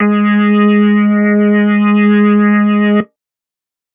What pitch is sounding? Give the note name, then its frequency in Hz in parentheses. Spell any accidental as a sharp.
G#3 (207.7 Hz)